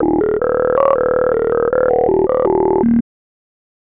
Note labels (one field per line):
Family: bass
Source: synthesizer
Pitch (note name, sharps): D#1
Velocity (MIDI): 75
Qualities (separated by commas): tempo-synced